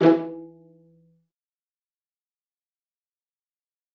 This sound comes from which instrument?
acoustic string instrument